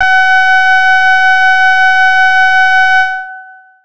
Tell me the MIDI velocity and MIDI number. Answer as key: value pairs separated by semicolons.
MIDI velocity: 100; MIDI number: 78